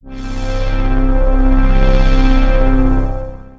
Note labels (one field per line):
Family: synthesizer lead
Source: synthesizer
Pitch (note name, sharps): C0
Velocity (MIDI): 100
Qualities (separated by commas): bright, long release, non-linear envelope